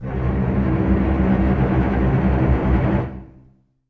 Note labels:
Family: string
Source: acoustic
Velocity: 25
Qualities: non-linear envelope, reverb

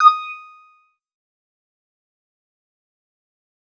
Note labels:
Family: bass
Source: synthesizer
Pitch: D#6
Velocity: 25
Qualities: distorted, fast decay, percussive

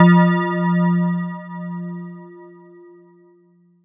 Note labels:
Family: mallet percussion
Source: electronic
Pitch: F3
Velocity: 75

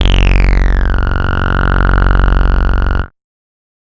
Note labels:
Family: bass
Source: synthesizer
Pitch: F#0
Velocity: 100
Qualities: bright, distorted, multiphonic

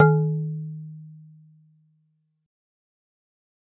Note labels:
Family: mallet percussion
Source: acoustic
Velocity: 75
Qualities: fast decay

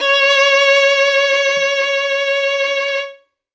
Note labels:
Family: string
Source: acoustic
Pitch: C#5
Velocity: 100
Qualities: bright, reverb

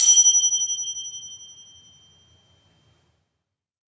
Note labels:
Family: mallet percussion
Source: acoustic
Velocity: 50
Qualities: bright, reverb

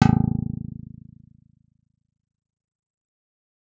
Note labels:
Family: guitar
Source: acoustic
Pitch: A0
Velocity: 127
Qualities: fast decay, reverb

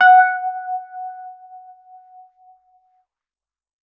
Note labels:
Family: keyboard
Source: electronic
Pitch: F#5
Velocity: 127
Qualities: non-linear envelope

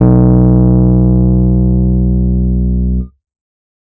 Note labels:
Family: keyboard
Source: electronic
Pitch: B1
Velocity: 100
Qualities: distorted

